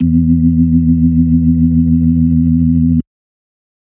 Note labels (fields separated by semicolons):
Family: organ; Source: electronic; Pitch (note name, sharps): E2; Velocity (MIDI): 75; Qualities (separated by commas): dark